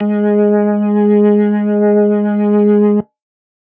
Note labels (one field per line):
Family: organ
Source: electronic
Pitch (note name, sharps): G#3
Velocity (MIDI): 50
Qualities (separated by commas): distorted